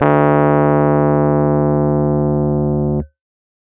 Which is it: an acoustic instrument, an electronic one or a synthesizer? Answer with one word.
electronic